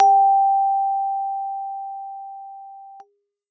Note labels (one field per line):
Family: keyboard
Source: acoustic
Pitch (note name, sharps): G5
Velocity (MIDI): 25